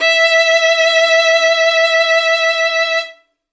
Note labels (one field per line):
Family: string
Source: acoustic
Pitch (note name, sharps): E5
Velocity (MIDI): 100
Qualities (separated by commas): bright, reverb